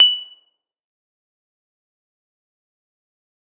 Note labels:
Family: mallet percussion; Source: acoustic; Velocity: 75; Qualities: bright, fast decay, percussive, reverb

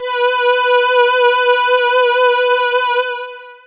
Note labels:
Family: voice; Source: synthesizer; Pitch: B4; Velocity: 25; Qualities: distorted, long release

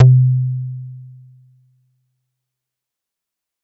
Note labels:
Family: bass; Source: synthesizer; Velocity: 100; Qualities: fast decay

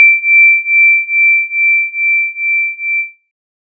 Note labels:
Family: synthesizer lead; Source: synthesizer; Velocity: 100

